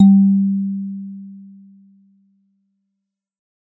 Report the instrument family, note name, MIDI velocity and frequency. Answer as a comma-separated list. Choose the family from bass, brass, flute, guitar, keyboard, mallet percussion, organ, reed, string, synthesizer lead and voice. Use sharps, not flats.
mallet percussion, G3, 25, 196 Hz